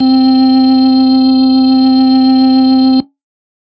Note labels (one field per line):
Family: organ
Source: electronic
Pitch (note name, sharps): C4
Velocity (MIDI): 25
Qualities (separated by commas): distorted